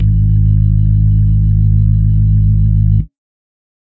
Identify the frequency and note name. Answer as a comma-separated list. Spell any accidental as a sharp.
51.91 Hz, G#1